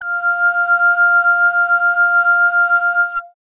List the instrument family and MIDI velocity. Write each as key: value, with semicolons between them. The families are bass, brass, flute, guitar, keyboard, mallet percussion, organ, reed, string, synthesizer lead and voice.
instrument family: bass; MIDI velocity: 127